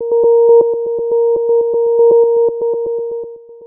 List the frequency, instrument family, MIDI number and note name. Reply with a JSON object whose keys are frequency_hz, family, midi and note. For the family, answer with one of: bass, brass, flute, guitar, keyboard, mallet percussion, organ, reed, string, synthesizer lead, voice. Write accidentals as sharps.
{"frequency_hz": 466.2, "family": "synthesizer lead", "midi": 70, "note": "A#4"}